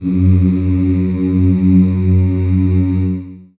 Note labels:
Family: voice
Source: acoustic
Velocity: 75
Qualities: dark, long release, reverb

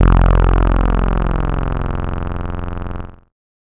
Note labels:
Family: bass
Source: synthesizer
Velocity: 75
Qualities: bright, distorted

